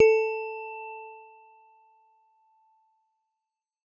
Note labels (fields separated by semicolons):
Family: mallet percussion; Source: acoustic; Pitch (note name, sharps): A4; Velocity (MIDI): 75